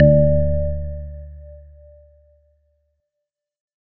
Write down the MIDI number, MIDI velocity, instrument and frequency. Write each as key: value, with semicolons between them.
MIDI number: 38; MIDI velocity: 50; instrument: electronic organ; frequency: 73.42 Hz